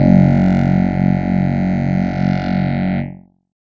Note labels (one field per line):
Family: keyboard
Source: electronic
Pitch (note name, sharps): F#1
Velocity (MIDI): 100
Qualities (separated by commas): bright, distorted, multiphonic